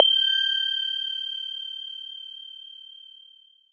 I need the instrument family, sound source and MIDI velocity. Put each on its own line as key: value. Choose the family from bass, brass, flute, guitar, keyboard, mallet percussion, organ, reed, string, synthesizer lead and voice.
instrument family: mallet percussion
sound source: electronic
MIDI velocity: 25